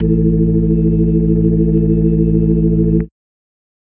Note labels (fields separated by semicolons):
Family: organ; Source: electronic; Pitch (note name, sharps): A1; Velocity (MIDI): 50; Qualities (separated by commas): dark